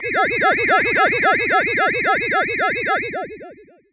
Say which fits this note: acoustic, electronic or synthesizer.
synthesizer